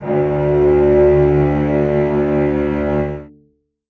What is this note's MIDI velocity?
50